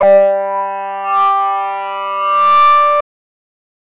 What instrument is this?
synthesizer voice